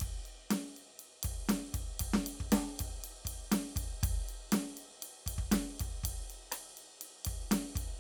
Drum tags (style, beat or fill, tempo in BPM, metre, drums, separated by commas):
rock, beat, 120 BPM, 4/4, ride, snare, cross-stick, kick